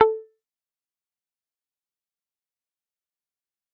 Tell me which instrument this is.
electronic guitar